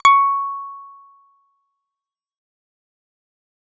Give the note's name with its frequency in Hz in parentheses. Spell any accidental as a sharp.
C#6 (1109 Hz)